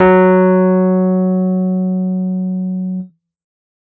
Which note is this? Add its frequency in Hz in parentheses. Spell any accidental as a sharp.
F#3 (185 Hz)